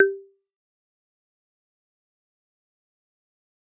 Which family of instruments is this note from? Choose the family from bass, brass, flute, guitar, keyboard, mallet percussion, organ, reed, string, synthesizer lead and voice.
mallet percussion